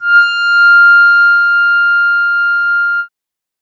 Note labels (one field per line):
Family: keyboard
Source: synthesizer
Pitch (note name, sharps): F6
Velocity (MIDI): 50